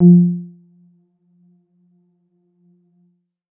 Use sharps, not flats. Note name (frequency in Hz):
F3 (174.6 Hz)